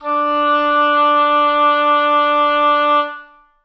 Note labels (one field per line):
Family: reed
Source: acoustic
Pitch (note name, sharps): D4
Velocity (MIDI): 127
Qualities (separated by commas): reverb